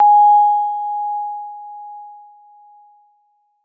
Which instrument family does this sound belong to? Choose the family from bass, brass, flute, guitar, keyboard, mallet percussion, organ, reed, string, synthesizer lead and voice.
keyboard